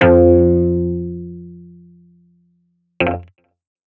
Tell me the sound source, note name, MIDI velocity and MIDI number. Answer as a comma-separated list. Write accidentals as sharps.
electronic, F2, 50, 41